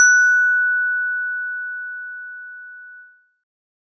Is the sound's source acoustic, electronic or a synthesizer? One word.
acoustic